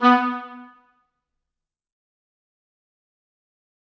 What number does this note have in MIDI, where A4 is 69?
59